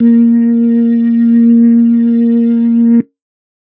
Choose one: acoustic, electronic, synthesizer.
electronic